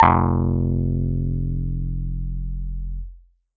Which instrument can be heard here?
electronic keyboard